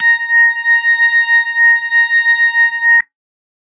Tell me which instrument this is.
electronic organ